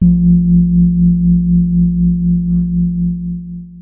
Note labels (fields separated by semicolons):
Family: keyboard; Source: electronic; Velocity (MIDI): 25; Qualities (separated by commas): dark, long release, reverb